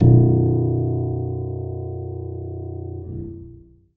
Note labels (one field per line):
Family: keyboard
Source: acoustic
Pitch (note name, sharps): B0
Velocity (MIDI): 50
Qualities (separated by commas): dark, reverb